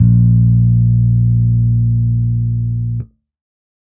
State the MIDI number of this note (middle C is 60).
34